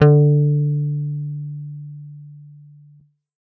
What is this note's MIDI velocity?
127